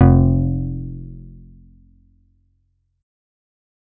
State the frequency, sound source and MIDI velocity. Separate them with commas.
43.65 Hz, synthesizer, 100